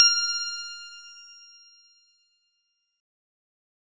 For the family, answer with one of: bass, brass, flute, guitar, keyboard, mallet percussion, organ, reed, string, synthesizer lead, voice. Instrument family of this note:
synthesizer lead